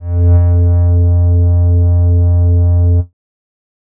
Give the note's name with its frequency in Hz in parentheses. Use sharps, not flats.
F2 (87.31 Hz)